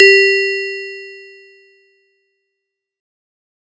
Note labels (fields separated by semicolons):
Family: mallet percussion; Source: acoustic; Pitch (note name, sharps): G4; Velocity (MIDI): 127; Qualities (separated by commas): bright